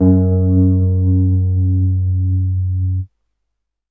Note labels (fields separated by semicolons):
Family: keyboard; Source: electronic; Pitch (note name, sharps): F#2; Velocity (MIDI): 75